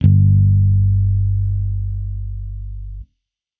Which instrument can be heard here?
electronic bass